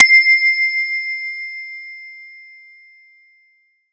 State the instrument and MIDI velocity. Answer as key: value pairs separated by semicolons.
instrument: acoustic mallet percussion instrument; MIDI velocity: 50